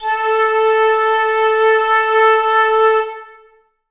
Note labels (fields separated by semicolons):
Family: flute; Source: acoustic; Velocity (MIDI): 100; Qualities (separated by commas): reverb